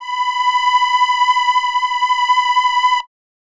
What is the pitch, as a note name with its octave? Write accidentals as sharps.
B5